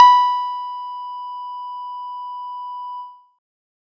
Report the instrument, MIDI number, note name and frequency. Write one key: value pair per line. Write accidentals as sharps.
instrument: synthesizer guitar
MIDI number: 83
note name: B5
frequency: 987.8 Hz